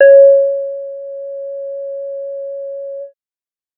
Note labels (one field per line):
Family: bass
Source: synthesizer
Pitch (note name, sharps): C#5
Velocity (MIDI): 127